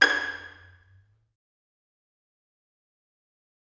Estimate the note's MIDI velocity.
100